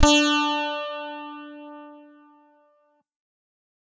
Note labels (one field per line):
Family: guitar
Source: electronic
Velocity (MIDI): 100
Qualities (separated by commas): bright